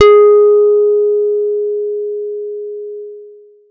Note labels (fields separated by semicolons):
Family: guitar; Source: electronic; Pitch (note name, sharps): G#4; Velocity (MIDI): 127; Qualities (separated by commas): long release